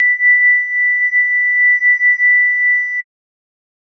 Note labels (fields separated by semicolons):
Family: mallet percussion; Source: synthesizer; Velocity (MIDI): 100; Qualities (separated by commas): bright, multiphonic, non-linear envelope